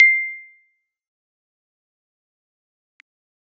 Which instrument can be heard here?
electronic keyboard